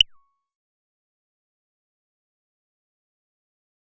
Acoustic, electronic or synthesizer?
synthesizer